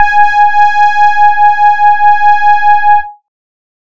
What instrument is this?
synthesizer bass